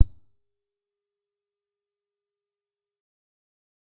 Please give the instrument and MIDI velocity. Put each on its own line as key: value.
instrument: electronic guitar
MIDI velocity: 25